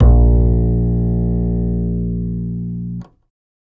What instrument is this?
electronic bass